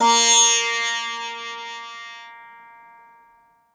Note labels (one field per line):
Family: guitar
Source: acoustic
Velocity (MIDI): 127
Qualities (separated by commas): bright, multiphonic, reverb